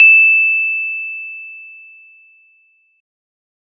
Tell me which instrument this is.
electronic organ